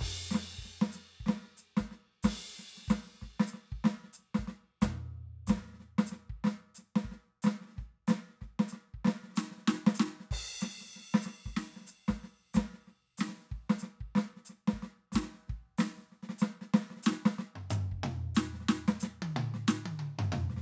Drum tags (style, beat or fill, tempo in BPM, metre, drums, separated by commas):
New Orleans funk, beat, 93 BPM, 4/4, crash, ride, hi-hat pedal, snare, high tom, mid tom, floor tom, kick